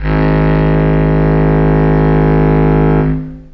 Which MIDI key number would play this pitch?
32